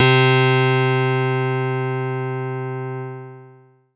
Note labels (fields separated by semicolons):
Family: keyboard; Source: electronic; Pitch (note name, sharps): C3; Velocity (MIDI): 75; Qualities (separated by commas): distorted, long release